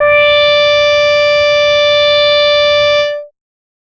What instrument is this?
synthesizer bass